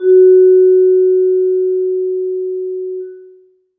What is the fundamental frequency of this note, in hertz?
370 Hz